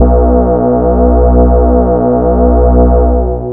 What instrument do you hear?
synthesizer bass